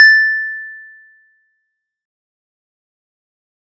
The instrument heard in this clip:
acoustic mallet percussion instrument